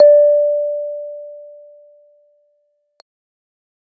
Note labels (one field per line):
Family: keyboard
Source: electronic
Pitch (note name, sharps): D5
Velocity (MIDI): 25